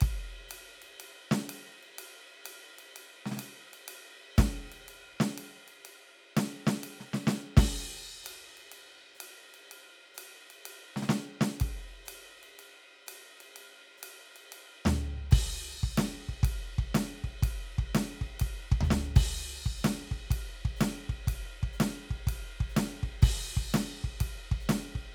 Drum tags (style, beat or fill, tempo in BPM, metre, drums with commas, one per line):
swing
beat
124 BPM
4/4
crash, ride, hi-hat pedal, snare, cross-stick, floor tom, kick